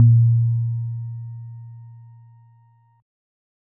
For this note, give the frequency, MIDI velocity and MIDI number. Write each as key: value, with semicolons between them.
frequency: 116.5 Hz; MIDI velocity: 25; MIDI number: 46